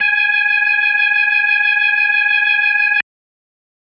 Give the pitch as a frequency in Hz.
830.6 Hz